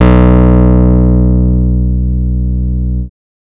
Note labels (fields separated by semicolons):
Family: bass; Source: synthesizer; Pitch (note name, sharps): B1; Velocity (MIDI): 127; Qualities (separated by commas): distorted